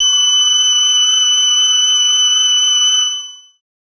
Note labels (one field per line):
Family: voice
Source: synthesizer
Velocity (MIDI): 127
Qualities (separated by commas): bright, long release